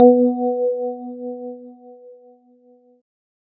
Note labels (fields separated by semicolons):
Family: keyboard; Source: electronic; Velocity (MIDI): 75; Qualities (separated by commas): dark